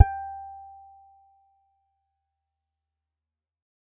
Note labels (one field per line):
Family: guitar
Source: acoustic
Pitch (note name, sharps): G5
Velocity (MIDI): 75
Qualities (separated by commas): fast decay, percussive